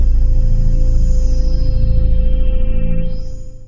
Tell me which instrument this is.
synthesizer lead